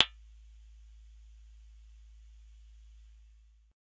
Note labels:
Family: bass; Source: synthesizer; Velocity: 50

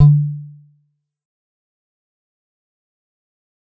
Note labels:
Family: guitar; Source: electronic; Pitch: D3; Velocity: 25; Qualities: dark, fast decay, percussive, reverb

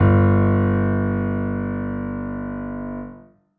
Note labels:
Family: keyboard; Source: acoustic; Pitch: G1; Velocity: 100; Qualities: reverb

